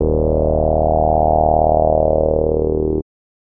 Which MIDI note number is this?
27